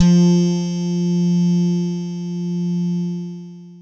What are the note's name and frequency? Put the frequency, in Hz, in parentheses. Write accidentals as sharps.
F3 (174.6 Hz)